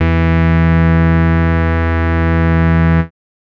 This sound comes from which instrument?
synthesizer bass